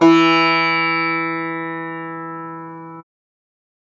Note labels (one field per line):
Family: guitar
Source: acoustic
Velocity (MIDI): 75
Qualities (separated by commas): bright, multiphonic, reverb